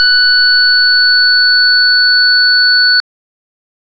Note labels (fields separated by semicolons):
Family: organ; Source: electronic; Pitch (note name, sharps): F#6; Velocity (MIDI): 25; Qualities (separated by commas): bright